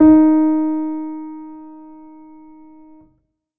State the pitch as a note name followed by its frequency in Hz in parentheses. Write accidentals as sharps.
D#4 (311.1 Hz)